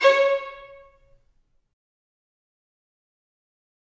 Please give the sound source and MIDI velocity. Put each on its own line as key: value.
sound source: acoustic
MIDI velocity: 100